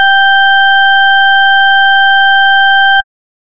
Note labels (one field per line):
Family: bass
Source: synthesizer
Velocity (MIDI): 127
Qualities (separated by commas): distorted